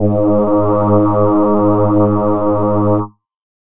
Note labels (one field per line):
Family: voice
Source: synthesizer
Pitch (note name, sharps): G#2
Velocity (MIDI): 75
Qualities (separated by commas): multiphonic